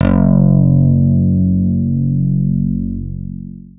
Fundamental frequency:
46.25 Hz